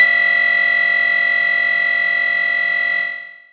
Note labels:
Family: bass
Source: synthesizer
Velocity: 25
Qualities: bright, distorted, long release

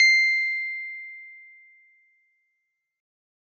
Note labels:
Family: keyboard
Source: acoustic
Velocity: 127

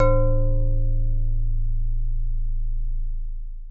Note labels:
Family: mallet percussion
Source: acoustic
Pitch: A0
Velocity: 127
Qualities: long release

